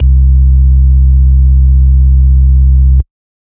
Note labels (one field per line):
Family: organ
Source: electronic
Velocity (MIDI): 127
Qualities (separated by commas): dark